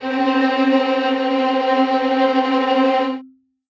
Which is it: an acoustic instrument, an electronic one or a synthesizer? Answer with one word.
acoustic